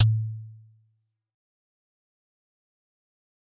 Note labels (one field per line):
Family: mallet percussion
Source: acoustic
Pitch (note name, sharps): A2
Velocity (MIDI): 50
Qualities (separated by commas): fast decay, percussive